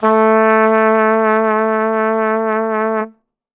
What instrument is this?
acoustic brass instrument